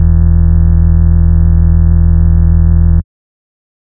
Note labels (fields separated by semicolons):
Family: bass; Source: synthesizer; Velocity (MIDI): 100; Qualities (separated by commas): dark, distorted